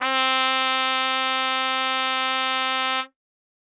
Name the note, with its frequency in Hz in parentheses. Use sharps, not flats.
C4 (261.6 Hz)